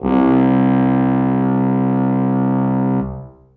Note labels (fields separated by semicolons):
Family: brass; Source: acoustic; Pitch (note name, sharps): C2; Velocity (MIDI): 75; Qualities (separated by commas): reverb